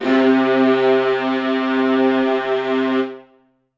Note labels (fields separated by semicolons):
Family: string; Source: acoustic; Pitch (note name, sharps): C3; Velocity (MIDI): 127; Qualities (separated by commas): reverb